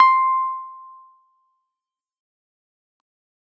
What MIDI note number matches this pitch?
84